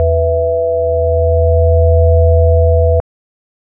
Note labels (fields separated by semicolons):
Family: organ; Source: electronic; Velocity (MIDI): 127